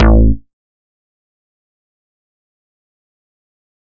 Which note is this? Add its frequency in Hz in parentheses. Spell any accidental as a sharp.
A1 (55 Hz)